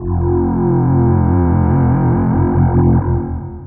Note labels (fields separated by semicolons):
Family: voice; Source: synthesizer; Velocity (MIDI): 75; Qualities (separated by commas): distorted, long release